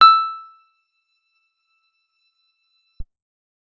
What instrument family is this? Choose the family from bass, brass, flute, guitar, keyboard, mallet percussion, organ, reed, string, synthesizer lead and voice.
guitar